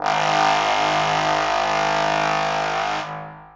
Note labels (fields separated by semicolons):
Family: brass; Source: acoustic; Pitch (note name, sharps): G#1; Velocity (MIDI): 127; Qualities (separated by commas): bright, long release, reverb